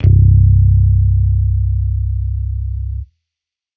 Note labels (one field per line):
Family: bass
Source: electronic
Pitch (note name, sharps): C1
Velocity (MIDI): 75